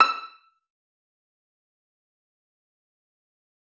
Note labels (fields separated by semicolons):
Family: string; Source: acoustic; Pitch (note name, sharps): E6; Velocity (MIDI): 100; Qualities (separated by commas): fast decay, percussive, reverb